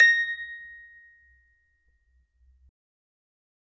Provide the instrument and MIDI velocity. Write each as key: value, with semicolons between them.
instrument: acoustic mallet percussion instrument; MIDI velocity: 75